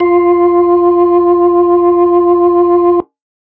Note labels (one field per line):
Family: organ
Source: electronic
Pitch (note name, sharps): F4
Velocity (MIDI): 25